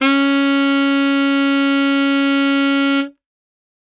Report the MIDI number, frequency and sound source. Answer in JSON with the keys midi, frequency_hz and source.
{"midi": 61, "frequency_hz": 277.2, "source": "acoustic"}